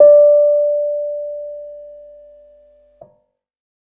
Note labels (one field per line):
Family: keyboard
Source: electronic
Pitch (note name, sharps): D5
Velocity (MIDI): 25